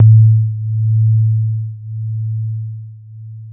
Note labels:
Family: keyboard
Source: electronic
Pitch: A2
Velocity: 127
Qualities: dark, long release

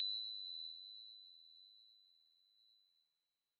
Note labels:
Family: keyboard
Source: electronic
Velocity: 100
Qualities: bright

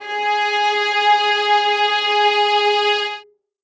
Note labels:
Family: string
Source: acoustic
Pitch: G#4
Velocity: 127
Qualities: reverb

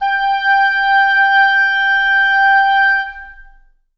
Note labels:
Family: reed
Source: acoustic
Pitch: G5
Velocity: 75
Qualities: long release, reverb

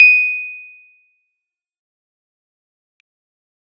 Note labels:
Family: keyboard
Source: electronic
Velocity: 25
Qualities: bright, fast decay, percussive

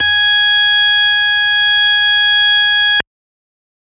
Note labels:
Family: organ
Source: electronic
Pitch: G#5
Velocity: 25

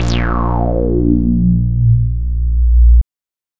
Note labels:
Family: bass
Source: synthesizer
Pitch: A#1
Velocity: 100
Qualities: distorted

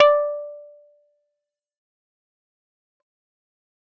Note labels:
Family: keyboard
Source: electronic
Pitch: D5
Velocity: 75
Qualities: fast decay, percussive

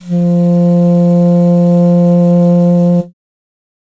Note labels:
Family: reed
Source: acoustic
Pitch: F3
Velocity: 25

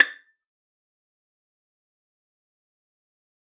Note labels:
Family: string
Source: acoustic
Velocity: 75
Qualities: fast decay, percussive, reverb

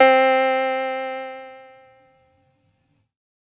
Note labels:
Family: keyboard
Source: electronic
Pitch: C4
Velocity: 25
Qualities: distorted

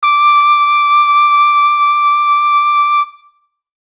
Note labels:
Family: brass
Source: acoustic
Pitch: D6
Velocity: 127

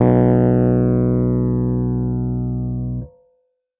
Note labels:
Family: keyboard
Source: electronic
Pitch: B1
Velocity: 75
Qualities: distorted

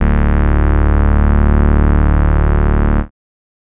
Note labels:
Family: bass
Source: synthesizer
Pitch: D1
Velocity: 25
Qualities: bright, distorted

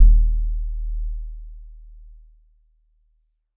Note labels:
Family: mallet percussion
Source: acoustic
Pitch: D#1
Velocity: 25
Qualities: dark

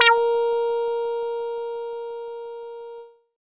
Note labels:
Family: bass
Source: synthesizer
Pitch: A#4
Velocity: 100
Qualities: distorted

